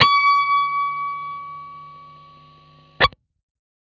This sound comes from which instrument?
electronic guitar